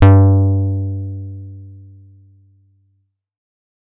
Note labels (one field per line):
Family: guitar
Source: electronic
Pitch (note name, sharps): G2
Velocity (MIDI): 50